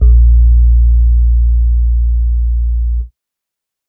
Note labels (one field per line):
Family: keyboard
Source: electronic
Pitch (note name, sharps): A#1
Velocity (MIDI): 25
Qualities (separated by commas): dark